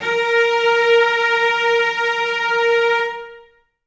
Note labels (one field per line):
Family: string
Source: acoustic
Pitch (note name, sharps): A#4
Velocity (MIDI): 100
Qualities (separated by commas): reverb